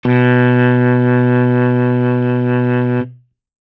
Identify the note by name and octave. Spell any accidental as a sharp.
B2